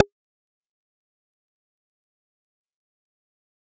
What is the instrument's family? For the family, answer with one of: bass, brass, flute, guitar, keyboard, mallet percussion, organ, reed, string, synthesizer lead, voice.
bass